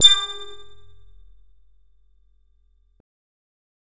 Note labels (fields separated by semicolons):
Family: bass; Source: synthesizer; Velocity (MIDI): 100; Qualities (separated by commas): bright, distorted